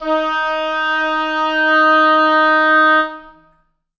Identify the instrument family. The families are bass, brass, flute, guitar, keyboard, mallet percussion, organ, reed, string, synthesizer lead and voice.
reed